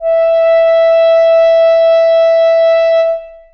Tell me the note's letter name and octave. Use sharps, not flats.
E5